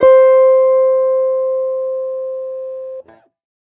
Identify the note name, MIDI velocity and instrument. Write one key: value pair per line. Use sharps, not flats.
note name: C5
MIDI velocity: 25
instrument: electronic guitar